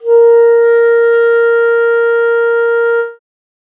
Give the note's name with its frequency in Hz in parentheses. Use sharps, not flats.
A#4 (466.2 Hz)